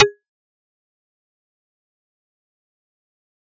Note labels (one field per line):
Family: mallet percussion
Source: acoustic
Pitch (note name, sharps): G#4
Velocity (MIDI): 127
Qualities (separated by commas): fast decay, percussive